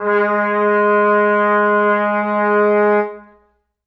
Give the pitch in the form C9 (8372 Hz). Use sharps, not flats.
G#3 (207.7 Hz)